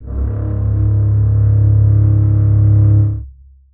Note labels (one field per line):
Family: string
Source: acoustic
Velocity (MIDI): 75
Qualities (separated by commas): long release, reverb